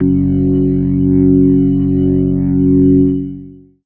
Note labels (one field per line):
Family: organ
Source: electronic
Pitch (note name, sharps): F#1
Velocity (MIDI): 127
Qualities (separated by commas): distorted, long release